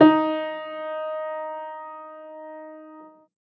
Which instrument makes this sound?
acoustic keyboard